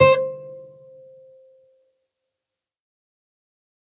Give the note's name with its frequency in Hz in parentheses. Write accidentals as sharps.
C5 (523.3 Hz)